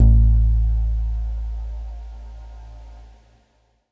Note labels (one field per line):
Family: guitar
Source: electronic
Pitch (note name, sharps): A1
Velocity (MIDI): 100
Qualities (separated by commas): dark